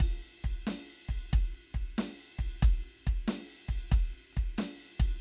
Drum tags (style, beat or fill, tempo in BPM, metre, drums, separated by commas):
rock, beat, 92 BPM, 4/4, ride, snare, kick